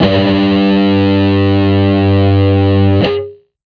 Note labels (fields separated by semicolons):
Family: guitar; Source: electronic; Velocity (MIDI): 75; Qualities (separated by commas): distorted